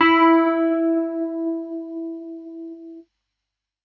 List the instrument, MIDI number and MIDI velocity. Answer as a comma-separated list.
electronic keyboard, 64, 100